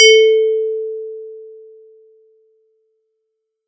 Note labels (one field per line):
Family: mallet percussion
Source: acoustic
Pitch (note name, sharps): A4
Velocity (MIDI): 127